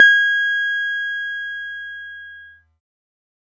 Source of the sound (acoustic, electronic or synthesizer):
electronic